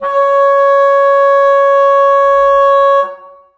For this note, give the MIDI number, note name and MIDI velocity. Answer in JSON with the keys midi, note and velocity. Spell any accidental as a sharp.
{"midi": 73, "note": "C#5", "velocity": 100}